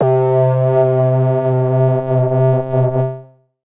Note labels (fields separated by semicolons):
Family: synthesizer lead; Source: synthesizer; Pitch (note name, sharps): C3; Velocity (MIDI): 100; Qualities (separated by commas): distorted, multiphonic, non-linear envelope